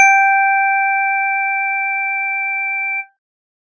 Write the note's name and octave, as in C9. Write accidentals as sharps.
G5